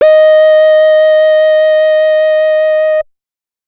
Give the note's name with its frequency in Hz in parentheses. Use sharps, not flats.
D#5 (622.3 Hz)